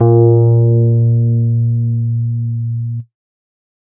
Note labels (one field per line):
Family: keyboard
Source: electronic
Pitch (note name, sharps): A#2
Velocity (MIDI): 25